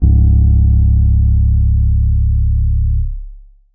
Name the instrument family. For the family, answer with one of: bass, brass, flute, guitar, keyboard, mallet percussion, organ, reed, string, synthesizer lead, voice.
keyboard